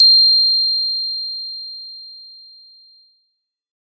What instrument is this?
acoustic mallet percussion instrument